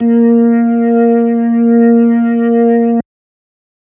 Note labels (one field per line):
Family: organ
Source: electronic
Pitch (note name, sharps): A#3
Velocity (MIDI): 75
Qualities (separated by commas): distorted